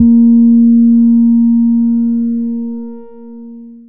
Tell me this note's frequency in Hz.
233.1 Hz